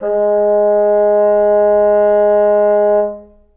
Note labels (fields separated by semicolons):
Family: reed; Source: acoustic; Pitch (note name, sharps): G#3; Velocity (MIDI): 50; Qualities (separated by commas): reverb